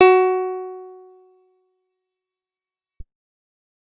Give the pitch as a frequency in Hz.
370 Hz